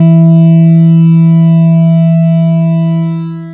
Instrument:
synthesizer bass